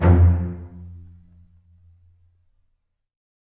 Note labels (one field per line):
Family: string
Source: acoustic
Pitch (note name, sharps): F2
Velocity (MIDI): 100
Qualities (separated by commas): reverb